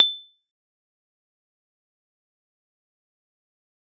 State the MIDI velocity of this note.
25